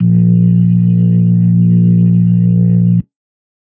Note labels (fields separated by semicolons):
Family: organ; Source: electronic; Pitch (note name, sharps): A#1; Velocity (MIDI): 100; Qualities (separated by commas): distorted